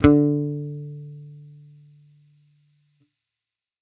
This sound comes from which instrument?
electronic bass